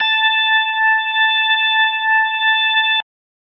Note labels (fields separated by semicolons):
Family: organ; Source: electronic; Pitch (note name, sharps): A5; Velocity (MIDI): 75